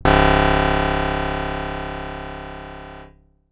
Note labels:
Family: guitar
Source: acoustic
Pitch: C#1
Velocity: 100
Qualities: bright, distorted

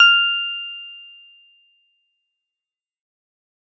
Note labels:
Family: guitar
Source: synthesizer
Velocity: 100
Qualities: bright, fast decay

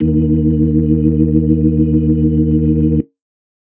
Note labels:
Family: organ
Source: electronic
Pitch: D#2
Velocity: 50

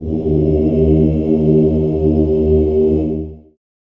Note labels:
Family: voice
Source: acoustic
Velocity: 127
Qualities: dark, long release, reverb

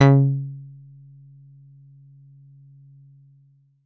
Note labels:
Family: guitar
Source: synthesizer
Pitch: C#3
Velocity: 75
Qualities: percussive

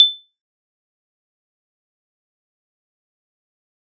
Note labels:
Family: keyboard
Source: electronic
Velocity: 50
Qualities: bright, fast decay, percussive

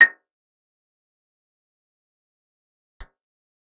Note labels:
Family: guitar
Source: acoustic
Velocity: 100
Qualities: fast decay, percussive, reverb

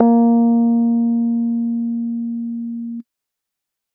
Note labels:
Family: keyboard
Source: electronic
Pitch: A#3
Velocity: 50

